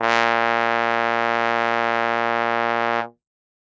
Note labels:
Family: brass; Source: acoustic; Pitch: A#2; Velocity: 127; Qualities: bright

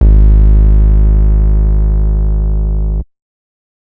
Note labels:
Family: bass; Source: synthesizer; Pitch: G#1; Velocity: 75; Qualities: distorted

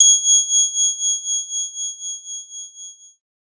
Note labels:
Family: keyboard; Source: electronic; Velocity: 127; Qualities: bright

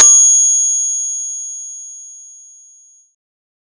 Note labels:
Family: bass; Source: synthesizer; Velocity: 127; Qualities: bright

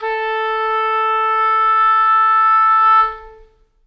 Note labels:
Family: reed; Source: acoustic; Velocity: 25; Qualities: long release, reverb

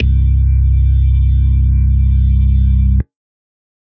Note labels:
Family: organ; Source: electronic; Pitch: C1; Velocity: 50; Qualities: dark

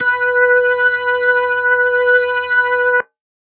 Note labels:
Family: organ; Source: electronic; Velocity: 75

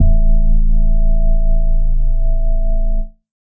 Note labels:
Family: organ; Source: electronic; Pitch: A0; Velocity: 100; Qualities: dark

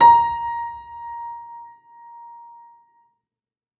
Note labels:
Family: keyboard; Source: acoustic; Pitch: A#5; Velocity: 127; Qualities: reverb

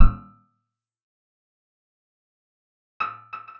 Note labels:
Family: guitar; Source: acoustic; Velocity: 127; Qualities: percussive, reverb

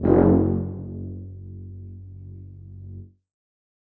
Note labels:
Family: brass; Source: acoustic; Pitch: F#1; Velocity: 127; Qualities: bright, reverb

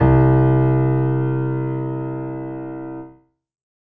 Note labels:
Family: keyboard; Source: acoustic; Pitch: C2; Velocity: 75; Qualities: reverb

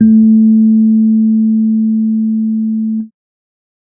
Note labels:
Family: keyboard; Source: electronic; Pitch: A3; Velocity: 25; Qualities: dark

